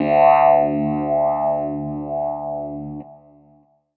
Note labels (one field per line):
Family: keyboard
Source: electronic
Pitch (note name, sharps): D2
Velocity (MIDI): 25